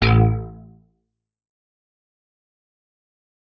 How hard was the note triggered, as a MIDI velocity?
100